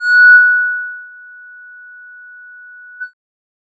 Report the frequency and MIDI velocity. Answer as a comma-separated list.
1480 Hz, 100